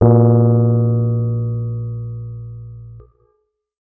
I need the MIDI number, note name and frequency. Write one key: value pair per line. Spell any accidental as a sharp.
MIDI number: 46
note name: A#2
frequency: 116.5 Hz